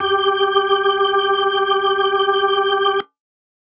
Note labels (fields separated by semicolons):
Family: organ; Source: electronic; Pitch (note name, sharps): G4; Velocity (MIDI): 75; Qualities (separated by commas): reverb